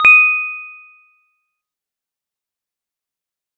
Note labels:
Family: mallet percussion; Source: acoustic; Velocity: 50; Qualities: fast decay, multiphonic

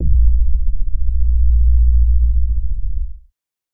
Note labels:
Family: bass; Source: synthesizer; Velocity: 25; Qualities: distorted

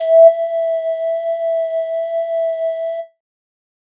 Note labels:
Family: flute; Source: synthesizer; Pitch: E5; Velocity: 25; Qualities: distorted

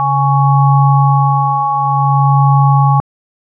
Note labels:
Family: organ; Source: electronic; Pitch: C#3; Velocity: 75

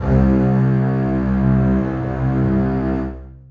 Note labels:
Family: string; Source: acoustic; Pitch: C2; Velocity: 127; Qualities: long release, reverb

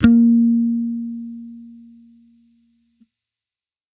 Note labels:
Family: bass; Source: electronic; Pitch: A#3; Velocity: 75

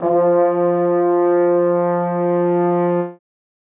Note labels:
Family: brass; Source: acoustic; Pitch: F3; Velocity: 75; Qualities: reverb

